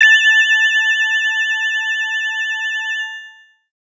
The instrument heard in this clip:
electronic organ